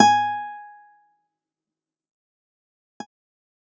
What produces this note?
electronic guitar